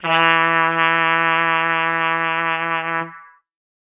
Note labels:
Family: brass; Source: acoustic; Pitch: E3; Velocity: 75; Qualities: distorted

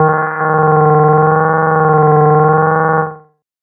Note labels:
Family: bass; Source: synthesizer; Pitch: D#3; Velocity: 50; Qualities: distorted, tempo-synced

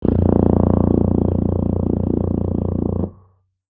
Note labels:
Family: brass; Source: acoustic; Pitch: A#0; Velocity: 100

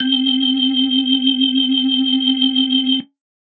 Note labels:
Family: organ; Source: electronic; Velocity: 75; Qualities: bright

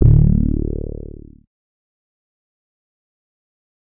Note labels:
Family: bass; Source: synthesizer; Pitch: D1; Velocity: 50; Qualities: distorted, fast decay

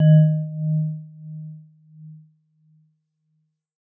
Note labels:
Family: mallet percussion; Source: acoustic; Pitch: D#3; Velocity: 50; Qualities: dark, non-linear envelope

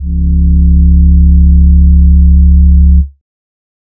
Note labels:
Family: voice; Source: synthesizer; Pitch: C#1; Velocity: 25; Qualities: dark

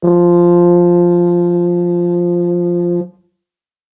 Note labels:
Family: brass; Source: acoustic; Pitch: F3; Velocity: 50; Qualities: dark

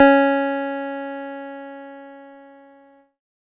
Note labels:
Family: keyboard; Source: electronic; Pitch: C#4; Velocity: 50; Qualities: distorted

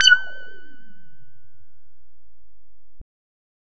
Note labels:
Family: bass; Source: synthesizer; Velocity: 75

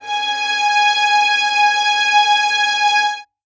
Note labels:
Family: string; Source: acoustic; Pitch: G#5; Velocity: 50; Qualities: reverb

